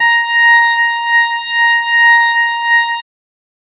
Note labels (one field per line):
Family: organ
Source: electronic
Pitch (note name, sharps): A#5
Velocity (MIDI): 100